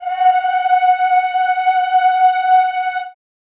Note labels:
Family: voice; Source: acoustic; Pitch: F#5; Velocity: 127; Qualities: reverb

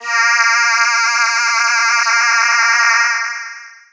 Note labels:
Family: voice; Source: synthesizer; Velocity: 127; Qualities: bright, distorted, long release

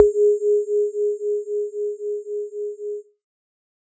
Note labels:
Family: synthesizer lead; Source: synthesizer; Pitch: G#4; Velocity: 50

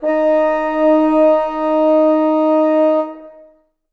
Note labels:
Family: reed; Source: acoustic; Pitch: D#4; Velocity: 100; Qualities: long release, reverb

